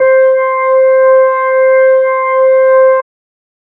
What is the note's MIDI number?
72